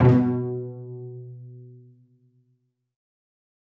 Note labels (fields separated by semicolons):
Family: string; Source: acoustic; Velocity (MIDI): 127; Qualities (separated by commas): dark, reverb